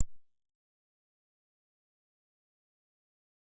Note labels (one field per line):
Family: bass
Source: synthesizer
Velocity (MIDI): 75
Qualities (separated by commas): fast decay, percussive